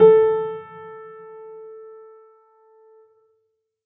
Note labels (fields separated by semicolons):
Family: keyboard; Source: acoustic; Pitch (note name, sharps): A4; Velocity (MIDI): 75; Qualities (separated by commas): reverb